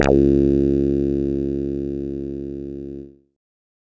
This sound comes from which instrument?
synthesizer bass